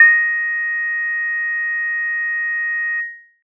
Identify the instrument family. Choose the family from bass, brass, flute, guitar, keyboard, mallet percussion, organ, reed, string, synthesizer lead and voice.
keyboard